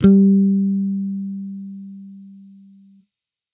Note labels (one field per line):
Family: bass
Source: electronic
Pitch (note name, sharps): G3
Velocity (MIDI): 25